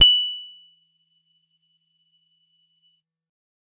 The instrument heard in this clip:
electronic guitar